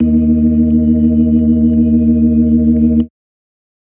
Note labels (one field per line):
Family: organ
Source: electronic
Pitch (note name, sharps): D#2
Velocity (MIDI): 25